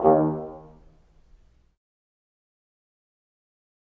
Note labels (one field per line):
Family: brass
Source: acoustic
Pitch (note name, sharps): D#2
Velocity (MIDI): 25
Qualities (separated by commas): fast decay, percussive, reverb